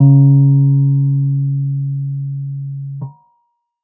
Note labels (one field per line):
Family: keyboard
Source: electronic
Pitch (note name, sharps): C#3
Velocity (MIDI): 25